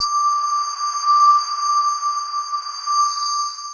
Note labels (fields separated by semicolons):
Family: mallet percussion; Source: electronic; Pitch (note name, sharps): D6; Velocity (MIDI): 127; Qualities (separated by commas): bright, long release, non-linear envelope